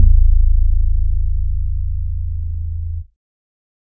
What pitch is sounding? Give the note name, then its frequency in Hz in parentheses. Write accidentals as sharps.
A0 (27.5 Hz)